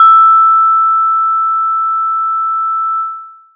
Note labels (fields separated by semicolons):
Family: mallet percussion; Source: acoustic; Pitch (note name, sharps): E6; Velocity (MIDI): 100; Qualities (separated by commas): long release